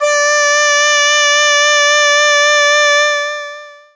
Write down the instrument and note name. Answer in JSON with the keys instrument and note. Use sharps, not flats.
{"instrument": "synthesizer voice", "note": "D5"}